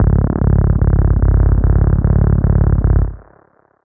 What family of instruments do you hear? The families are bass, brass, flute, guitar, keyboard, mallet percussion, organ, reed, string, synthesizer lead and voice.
bass